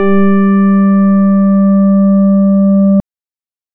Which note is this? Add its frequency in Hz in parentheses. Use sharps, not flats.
G3 (196 Hz)